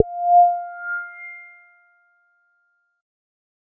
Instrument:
synthesizer bass